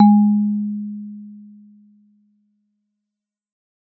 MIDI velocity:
127